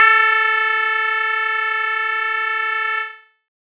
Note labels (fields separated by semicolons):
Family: keyboard; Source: electronic; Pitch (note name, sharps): A4; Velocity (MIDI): 127; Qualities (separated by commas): bright, distorted, multiphonic